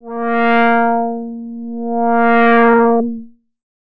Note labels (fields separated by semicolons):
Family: bass; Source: synthesizer; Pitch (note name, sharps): A#3; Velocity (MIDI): 50; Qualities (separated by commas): distorted, tempo-synced